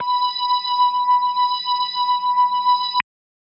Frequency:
987.8 Hz